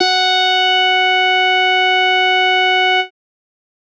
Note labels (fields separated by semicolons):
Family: bass; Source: synthesizer; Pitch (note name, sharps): F#4; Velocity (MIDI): 75; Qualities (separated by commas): bright, distorted